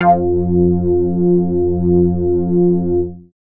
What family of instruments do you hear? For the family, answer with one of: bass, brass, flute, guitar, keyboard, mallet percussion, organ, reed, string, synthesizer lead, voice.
bass